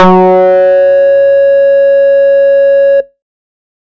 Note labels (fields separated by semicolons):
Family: bass; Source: synthesizer; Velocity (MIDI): 75; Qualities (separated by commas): distorted